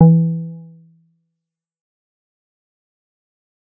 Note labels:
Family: bass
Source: synthesizer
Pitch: E3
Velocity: 25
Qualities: dark, fast decay, percussive

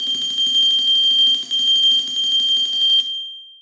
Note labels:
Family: mallet percussion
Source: acoustic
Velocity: 100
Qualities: bright, long release, reverb

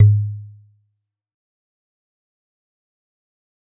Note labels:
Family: mallet percussion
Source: acoustic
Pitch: G#2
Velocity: 75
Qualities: dark, fast decay, percussive

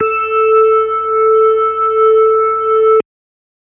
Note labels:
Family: organ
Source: electronic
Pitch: A4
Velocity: 75

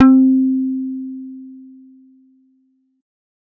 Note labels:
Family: bass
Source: synthesizer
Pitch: C4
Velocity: 127

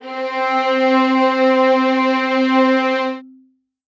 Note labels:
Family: string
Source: acoustic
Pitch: C4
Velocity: 100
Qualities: reverb

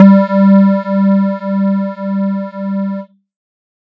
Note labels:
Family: synthesizer lead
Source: synthesizer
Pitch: G3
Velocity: 127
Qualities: distorted

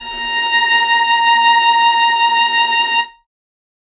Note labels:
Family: string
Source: acoustic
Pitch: A#5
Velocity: 50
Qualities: reverb

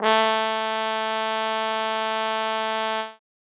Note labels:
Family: brass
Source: acoustic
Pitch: A3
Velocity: 127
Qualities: bright

